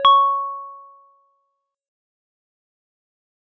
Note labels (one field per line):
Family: mallet percussion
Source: acoustic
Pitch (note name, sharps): C#6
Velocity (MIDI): 25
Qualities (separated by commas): fast decay, multiphonic